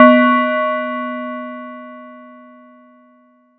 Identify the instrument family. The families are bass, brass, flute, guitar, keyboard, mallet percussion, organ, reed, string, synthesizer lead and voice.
mallet percussion